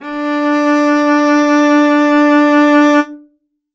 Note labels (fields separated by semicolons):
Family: string; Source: acoustic; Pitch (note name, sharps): D4; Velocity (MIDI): 75; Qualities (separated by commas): reverb